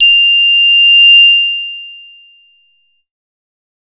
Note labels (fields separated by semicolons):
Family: bass; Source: synthesizer; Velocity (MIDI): 50; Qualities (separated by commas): distorted